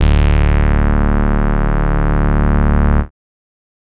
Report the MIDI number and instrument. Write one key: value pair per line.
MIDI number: 26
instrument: synthesizer bass